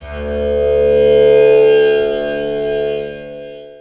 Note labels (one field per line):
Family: guitar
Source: acoustic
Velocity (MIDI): 100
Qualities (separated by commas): bright, long release, reverb